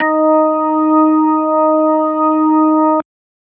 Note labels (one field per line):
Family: organ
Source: electronic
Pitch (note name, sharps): D#4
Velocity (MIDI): 25